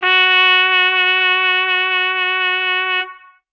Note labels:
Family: brass; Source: acoustic; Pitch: F#4; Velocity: 100; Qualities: distorted

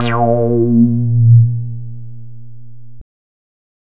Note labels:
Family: bass; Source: synthesizer; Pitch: A#2; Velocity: 75; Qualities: distorted

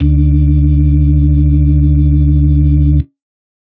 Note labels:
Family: organ; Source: electronic; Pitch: D2; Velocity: 75; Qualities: dark

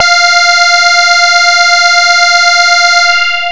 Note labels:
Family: bass; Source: synthesizer; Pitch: F5; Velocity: 100; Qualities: bright, distorted, long release

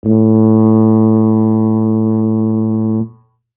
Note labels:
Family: brass; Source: acoustic; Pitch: A2; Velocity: 50; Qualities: dark

